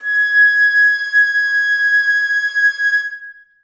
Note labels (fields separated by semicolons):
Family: flute; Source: acoustic; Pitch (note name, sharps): G#6; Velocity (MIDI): 100; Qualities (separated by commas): reverb